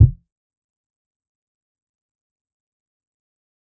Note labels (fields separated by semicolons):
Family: bass; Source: electronic; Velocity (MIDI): 127; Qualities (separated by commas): dark, fast decay, percussive